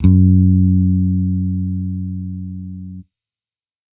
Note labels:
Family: bass; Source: electronic; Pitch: F#2; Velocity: 25

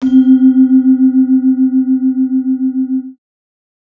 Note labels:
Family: mallet percussion; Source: acoustic; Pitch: C4; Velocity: 100; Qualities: multiphonic

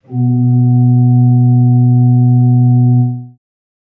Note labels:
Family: organ; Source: acoustic; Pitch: B2; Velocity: 127; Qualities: reverb

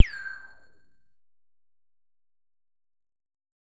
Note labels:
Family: bass; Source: synthesizer; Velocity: 100; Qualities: distorted, percussive

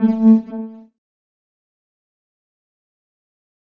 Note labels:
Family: keyboard; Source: electronic; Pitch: A3; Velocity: 50; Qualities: distorted, fast decay, non-linear envelope

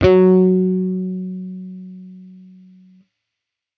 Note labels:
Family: bass; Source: electronic; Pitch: F#3; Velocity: 100; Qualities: distorted

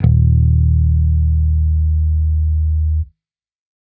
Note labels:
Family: bass; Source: electronic; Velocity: 100

